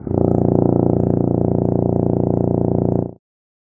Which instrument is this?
acoustic brass instrument